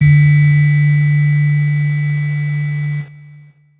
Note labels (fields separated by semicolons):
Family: keyboard; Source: electronic; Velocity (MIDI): 25; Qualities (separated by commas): bright, distorted, long release